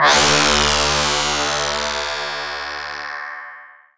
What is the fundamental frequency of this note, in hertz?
73.42 Hz